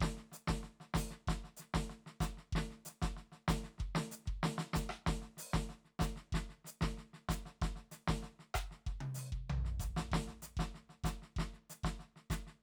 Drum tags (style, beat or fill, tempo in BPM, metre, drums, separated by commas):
Brazilian baião, beat, 95 BPM, 4/4, open hi-hat, hi-hat pedal, snare, cross-stick, high tom, floor tom, kick